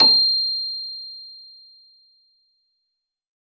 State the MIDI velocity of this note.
100